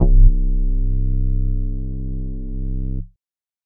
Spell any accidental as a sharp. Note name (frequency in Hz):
C1 (32.7 Hz)